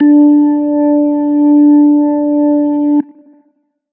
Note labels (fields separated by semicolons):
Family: organ; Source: electronic; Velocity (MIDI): 100